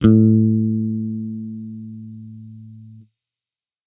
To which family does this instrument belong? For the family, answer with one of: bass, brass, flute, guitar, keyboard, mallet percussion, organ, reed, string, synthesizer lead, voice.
bass